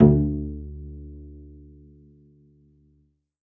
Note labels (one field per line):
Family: string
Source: acoustic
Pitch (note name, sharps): D2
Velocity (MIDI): 75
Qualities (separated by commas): dark, reverb